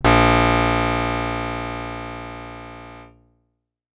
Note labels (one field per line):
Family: guitar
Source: acoustic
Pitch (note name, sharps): A#1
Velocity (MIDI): 100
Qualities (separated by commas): bright, distorted